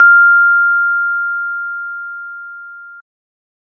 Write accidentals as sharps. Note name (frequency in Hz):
F6 (1397 Hz)